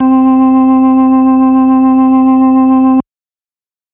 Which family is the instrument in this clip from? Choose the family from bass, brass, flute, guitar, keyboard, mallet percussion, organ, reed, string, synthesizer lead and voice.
organ